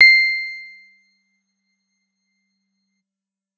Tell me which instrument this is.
electronic guitar